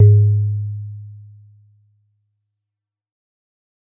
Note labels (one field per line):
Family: mallet percussion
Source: acoustic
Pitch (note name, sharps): G#2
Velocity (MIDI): 127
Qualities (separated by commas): dark, fast decay